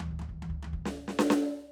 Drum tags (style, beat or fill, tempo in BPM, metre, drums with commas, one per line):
half-time rock
fill
140 BPM
4/4
snare, high tom, floor tom, kick